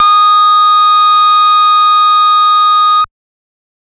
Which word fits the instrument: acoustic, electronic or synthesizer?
synthesizer